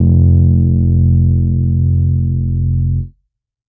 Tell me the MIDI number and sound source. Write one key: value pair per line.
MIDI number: 29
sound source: electronic